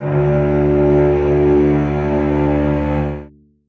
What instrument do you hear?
acoustic string instrument